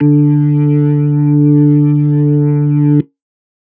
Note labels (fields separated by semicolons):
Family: organ; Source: electronic; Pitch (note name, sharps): D3; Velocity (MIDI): 100